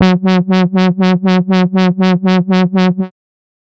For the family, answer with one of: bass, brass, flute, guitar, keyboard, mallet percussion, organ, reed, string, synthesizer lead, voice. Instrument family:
bass